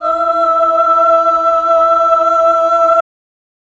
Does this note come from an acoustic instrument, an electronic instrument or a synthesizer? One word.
electronic